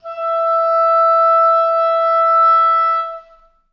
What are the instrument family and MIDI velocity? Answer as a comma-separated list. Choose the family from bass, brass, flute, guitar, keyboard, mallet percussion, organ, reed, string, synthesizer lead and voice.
reed, 100